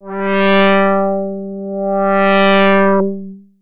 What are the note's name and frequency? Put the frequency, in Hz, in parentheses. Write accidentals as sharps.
G3 (196 Hz)